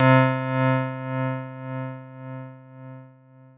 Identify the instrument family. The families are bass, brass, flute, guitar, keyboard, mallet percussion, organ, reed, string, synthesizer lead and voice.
keyboard